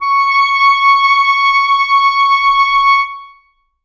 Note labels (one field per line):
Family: reed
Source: acoustic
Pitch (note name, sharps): C#6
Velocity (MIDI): 127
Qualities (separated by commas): reverb